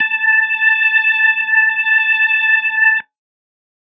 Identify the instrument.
electronic organ